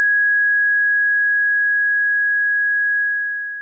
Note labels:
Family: synthesizer lead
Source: synthesizer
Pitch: G#6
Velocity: 127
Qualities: bright, long release

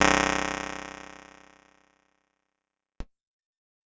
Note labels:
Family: keyboard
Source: electronic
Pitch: C1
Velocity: 75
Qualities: bright, fast decay

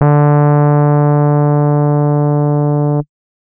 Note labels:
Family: keyboard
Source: electronic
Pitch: D3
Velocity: 127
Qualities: dark

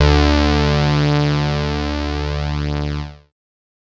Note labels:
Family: bass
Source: synthesizer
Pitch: D2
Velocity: 127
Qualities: bright, distorted

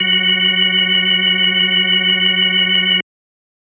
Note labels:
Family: organ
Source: electronic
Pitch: F#3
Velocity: 127

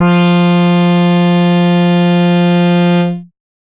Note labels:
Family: bass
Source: synthesizer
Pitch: F3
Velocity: 100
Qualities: bright, distorted

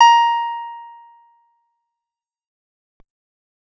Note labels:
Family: guitar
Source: acoustic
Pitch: A#5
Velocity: 25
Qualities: fast decay

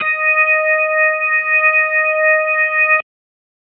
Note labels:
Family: organ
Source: electronic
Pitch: D#5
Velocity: 127

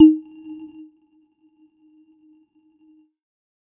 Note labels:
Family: mallet percussion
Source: electronic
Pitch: D#4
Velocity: 25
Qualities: non-linear envelope, percussive

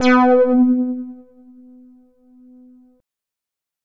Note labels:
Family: bass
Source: synthesizer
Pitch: B3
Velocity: 100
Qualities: distorted

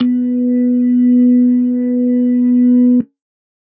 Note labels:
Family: organ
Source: electronic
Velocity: 127

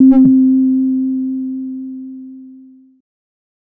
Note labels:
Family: bass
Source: synthesizer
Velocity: 50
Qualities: distorted

